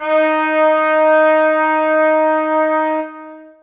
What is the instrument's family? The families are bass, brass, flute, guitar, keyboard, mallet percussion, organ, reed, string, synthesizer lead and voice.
brass